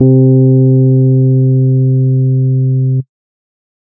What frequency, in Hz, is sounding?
130.8 Hz